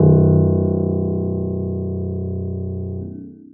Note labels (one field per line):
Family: keyboard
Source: acoustic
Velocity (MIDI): 25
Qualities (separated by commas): long release, reverb